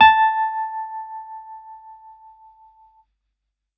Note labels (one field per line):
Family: keyboard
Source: electronic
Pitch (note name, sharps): A5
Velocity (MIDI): 127